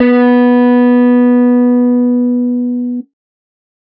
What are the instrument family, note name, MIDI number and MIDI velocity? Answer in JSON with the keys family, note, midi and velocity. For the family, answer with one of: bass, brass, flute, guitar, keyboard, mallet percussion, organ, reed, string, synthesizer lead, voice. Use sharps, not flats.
{"family": "guitar", "note": "B3", "midi": 59, "velocity": 100}